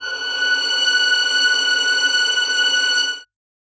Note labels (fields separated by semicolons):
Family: string; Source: acoustic; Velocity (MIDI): 25; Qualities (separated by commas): reverb